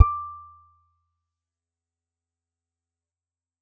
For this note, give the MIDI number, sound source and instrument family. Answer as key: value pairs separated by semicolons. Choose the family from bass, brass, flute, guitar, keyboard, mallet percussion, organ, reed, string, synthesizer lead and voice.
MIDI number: 86; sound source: acoustic; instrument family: guitar